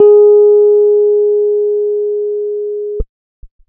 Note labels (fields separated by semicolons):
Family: keyboard; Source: electronic; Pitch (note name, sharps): G#4; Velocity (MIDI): 25; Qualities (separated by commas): dark